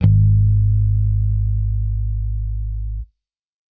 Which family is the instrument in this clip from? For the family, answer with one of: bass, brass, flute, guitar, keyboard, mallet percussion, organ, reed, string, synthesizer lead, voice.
bass